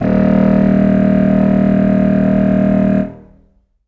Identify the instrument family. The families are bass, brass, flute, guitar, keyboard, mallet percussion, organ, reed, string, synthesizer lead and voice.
reed